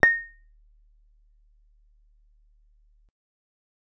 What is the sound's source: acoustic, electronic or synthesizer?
acoustic